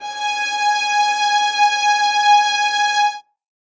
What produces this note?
acoustic string instrument